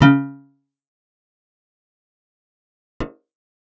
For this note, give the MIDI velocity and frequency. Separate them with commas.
25, 138.6 Hz